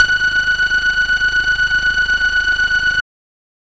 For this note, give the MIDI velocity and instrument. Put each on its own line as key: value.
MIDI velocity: 75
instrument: synthesizer bass